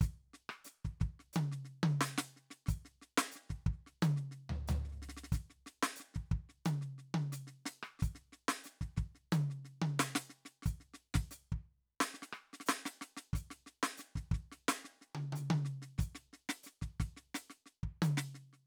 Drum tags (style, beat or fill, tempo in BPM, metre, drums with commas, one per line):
folk rock
beat
90 BPM
4/4
hi-hat pedal, snare, cross-stick, high tom, floor tom, kick